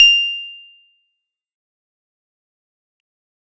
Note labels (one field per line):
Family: keyboard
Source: electronic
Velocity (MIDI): 100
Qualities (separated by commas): bright, fast decay, percussive